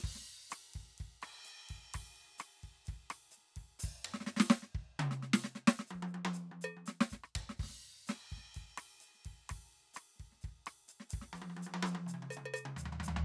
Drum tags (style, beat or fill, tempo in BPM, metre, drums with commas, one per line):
bossa nova
beat
127 BPM
4/4
crash, ride, hi-hat pedal, percussion, snare, cross-stick, high tom, mid tom, floor tom, kick